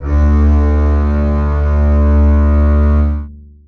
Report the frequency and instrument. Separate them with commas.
73.42 Hz, acoustic string instrument